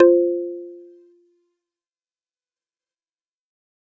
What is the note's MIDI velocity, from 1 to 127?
127